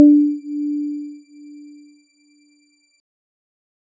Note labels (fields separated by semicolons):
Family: keyboard; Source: electronic; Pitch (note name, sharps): D4; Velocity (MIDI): 127; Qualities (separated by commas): dark